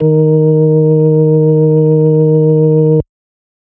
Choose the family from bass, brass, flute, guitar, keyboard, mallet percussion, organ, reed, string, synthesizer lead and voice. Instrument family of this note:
organ